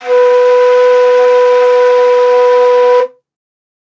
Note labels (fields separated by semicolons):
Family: flute; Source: acoustic; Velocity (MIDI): 50